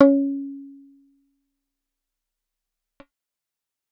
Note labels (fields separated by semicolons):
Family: guitar; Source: acoustic; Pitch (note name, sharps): C#4; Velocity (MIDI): 75; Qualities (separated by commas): dark, fast decay, percussive